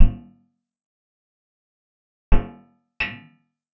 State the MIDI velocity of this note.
100